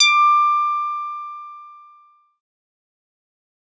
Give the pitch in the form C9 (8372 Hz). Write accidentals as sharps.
D6 (1175 Hz)